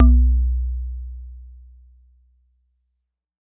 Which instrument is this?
acoustic mallet percussion instrument